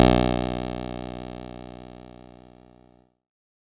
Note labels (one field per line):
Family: keyboard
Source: electronic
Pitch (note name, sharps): B1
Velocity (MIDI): 75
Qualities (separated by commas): bright